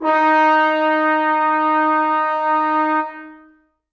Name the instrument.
acoustic brass instrument